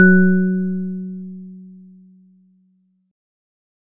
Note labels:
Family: organ; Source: electronic; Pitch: F#3; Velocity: 25

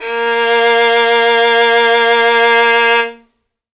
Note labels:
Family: string; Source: acoustic; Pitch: A#3; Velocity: 25; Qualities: bright

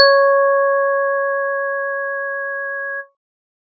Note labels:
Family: organ; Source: electronic; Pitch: C#5; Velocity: 75

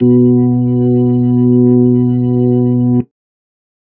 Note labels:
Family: organ; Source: electronic; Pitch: B2; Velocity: 75; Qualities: dark

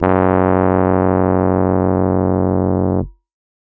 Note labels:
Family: keyboard; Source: electronic; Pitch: F#1; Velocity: 100; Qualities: distorted

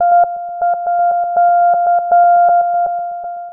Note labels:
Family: synthesizer lead; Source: synthesizer; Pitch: F5; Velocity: 127; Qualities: long release, tempo-synced

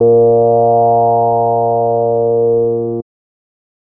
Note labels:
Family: bass; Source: synthesizer; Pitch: A#2; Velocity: 75; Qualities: distorted

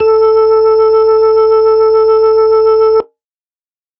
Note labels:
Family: organ; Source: electronic; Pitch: A4; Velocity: 50

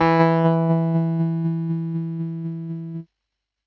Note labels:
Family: keyboard; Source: electronic; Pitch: E3; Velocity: 100; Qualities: distorted, tempo-synced

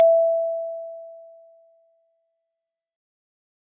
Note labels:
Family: mallet percussion; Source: acoustic; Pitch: E5; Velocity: 127; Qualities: fast decay

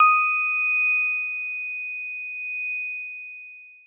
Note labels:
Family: mallet percussion; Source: acoustic; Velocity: 127; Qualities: bright, long release

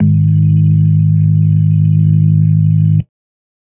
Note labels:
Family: organ; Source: electronic; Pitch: G#1; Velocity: 75; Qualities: dark

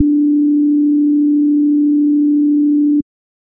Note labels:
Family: bass; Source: synthesizer; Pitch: D4; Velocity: 100; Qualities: dark

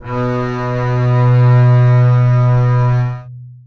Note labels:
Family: string; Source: acoustic; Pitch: B2; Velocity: 25; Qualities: long release, reverb

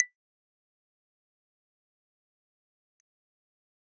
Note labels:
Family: keyboard; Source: electronic; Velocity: 100; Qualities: fast decay, percussive

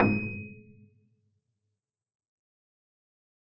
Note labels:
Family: keyboard; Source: acoustic; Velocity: 25; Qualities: percussive, reverb

